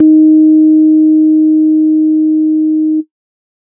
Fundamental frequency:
311.1 Hz